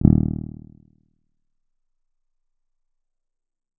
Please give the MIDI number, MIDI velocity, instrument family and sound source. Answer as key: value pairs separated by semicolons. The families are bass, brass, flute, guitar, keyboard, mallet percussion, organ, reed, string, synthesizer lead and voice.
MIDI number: 27; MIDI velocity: 25; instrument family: guitar; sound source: acoustic